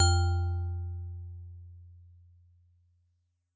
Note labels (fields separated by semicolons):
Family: mallet percussion; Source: acoustic; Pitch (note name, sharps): F2; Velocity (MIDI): 127